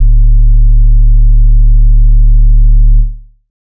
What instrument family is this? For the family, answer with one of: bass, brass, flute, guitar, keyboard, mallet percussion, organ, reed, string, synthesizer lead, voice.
bass